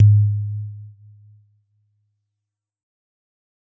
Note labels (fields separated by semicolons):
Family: mallet percussion; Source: acoustic; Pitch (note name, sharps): G#2; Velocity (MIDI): 100; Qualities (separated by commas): dark, fast decay